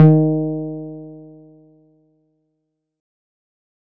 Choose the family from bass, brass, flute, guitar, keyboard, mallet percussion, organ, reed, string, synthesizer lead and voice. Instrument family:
keyboard